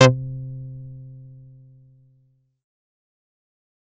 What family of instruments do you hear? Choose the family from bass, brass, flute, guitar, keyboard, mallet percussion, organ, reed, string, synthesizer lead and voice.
bass